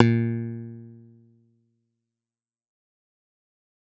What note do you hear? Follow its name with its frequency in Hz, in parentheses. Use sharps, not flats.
A#2 (116.5 Hz)